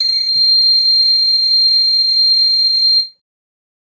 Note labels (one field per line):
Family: reed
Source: acoustic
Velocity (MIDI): 50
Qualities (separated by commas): bright, reverb